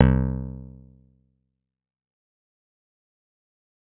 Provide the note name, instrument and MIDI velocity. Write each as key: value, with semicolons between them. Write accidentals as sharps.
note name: C2; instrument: synthesizer bass; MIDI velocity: 25